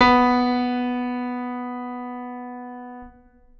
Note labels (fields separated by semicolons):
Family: organ; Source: electronic; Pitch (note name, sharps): B3; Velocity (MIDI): 127; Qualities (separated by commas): reverb